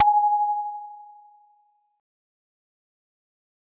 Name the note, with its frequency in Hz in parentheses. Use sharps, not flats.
G#5 (830.6 Hz)